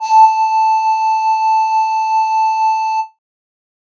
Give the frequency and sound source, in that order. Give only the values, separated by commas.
880 Hz, synthesizer